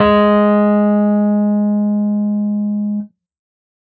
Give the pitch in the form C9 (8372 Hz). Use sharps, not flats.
G#3 (207.7 Hz)